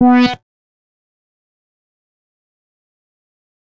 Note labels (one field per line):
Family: bass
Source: synthesizer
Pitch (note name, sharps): B3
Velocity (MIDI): 100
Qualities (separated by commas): fast decay, percussive